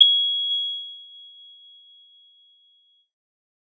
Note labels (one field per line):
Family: keyboard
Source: electronic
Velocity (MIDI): 25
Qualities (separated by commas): bright